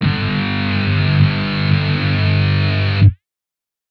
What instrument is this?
synthesizer guitar